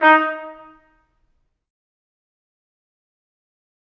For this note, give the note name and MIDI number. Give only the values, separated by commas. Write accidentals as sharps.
D#4, 63